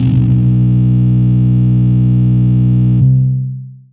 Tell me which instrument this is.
electronic guitar